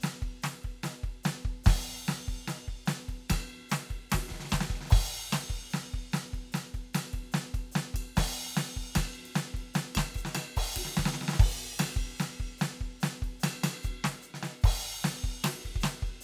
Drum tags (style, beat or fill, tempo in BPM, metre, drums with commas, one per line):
Motown
beat
148 BPM
4/4
crash, ride, ride bell, hi-hat pedal, snare, kick